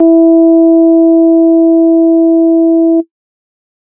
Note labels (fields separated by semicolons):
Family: organ; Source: electronic; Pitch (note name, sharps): E4; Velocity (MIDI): 100